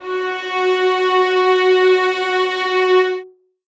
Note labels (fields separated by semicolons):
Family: string; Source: acoustic; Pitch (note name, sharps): F#4; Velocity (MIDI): 50; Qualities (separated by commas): reverb